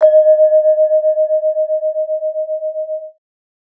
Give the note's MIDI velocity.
50